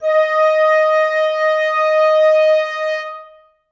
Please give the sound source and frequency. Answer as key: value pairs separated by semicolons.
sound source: acoustic; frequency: 622.3 Hz